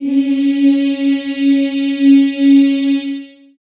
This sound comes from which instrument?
acoustic voice